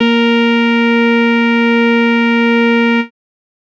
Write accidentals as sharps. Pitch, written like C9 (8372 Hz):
A#3 (233.1 Hz)